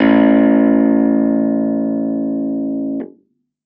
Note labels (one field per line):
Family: keyboard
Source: electronic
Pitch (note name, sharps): A1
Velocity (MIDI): 75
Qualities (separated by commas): distorted